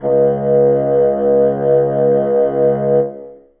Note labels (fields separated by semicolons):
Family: reed; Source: acoustic; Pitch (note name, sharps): C#2; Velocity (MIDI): 50; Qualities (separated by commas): reverb